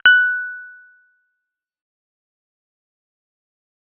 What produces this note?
synthesizer bass